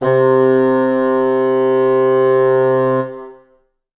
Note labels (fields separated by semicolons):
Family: reed; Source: acoustic; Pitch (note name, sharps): C3; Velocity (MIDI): 127; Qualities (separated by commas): reverb